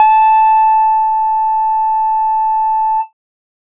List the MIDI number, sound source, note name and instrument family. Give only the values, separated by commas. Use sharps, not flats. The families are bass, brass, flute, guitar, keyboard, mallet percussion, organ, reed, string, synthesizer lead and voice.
81, synthesizer, A5, bass